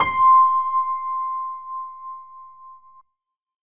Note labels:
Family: keyboard; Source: electronic; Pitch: C6; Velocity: 100

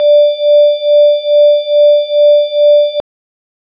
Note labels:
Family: organ; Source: electronic; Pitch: D5; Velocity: 25

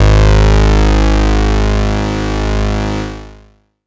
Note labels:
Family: bass; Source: synthesizer; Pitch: G#1; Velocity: 25; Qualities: bright, distorted, long release

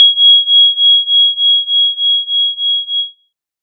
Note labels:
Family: synthesizer lead; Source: synthesizer; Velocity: 75; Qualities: bright

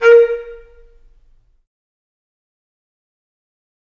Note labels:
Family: reed; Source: acoustic; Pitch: A#4; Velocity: 50; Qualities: fast decay, percussive, reverb

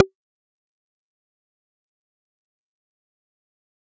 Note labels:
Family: bass; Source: synthesizer; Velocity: 100; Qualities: fast decay, percussive

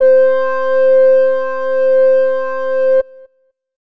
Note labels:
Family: flute; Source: acoustic; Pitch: C5; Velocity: 127

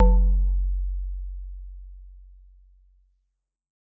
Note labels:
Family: mallet percussion; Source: acoustic; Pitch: F#1; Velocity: 100; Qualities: dark, reverb

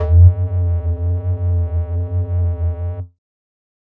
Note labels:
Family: flute; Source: synthesizer; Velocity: 50; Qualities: distorted

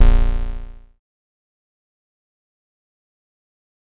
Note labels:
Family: bass; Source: synthesizer; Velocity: 50; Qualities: bright, distorted, fast decay

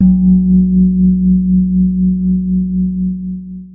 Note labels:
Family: keyboard; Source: electronic; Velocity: 127; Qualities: dark, long release, reverb

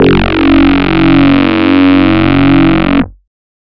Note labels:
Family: bass; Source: synthesizer; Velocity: 100; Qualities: bright, distorted

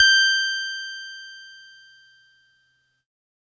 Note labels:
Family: keyboard; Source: electronic; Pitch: G6; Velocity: 50; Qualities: bright, distorted

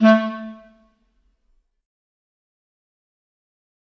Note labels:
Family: reed; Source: acoustic; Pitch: A3; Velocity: 100; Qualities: fast decay, percussive, reverb

